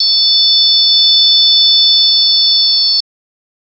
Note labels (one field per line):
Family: organ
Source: electronic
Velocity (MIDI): 75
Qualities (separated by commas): bright